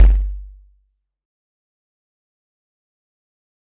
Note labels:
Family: mallet percussion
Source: acoustic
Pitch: G1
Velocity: 100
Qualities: fast decay, percussive

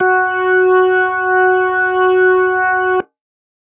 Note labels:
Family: organ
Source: electronic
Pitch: F#4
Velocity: 75

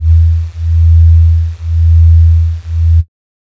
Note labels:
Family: flute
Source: synthesizer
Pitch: E2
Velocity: 25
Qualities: dark

